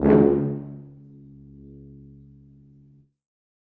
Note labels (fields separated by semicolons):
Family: brass; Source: acoustic; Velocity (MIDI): 75; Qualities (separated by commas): reverb